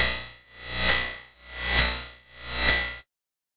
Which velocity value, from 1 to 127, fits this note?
25